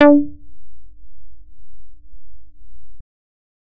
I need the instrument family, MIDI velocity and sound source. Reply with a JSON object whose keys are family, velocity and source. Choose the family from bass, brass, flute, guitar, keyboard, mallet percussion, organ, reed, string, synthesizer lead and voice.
{"family": "bass", "velocity": 100, "source": "synthesizer"}